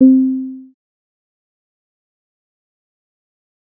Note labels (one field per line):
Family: bass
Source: synthesizer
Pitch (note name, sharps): C4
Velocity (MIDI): 25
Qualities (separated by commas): dark, fast decay, percussive